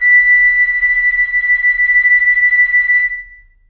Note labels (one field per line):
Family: flute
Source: acoustic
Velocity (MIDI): 75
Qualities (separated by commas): long release, reverb